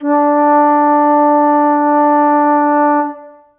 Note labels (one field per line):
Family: flute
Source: acoustic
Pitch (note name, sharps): D4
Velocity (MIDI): 75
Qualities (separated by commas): reverb